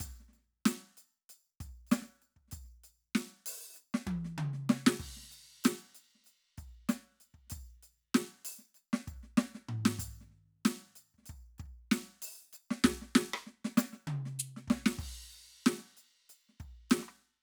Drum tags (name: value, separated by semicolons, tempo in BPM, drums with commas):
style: soul; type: beat; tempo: 96 BPM; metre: 4/4; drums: crash, percussion, snare, cross-stick, high tom, mid tom, floor tom, kick